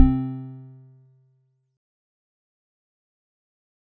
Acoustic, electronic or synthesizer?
acoustic